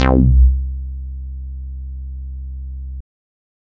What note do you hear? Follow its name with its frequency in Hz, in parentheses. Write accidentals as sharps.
C2 (65.41 Hz)